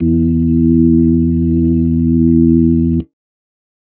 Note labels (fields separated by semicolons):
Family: organ; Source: electronic; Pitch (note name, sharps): E2; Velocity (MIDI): 25; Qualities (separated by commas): dark